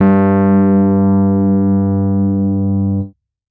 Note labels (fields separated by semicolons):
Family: keyboard; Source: electronic; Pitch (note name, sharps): G2; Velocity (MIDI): 127; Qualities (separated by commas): dark, distorted